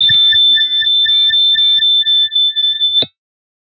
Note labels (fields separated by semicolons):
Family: guitar; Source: synthesizer; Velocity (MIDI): 25; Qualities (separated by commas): bright, distorted